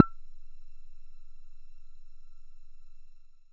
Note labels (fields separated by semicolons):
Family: bass; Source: synthesizer; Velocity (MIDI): 25